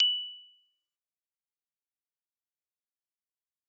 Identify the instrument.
acoustic mallet percussion instrument